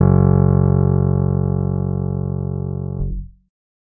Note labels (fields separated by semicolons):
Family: guitar; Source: electronic; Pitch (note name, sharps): F#1; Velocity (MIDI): 50; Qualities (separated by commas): reverb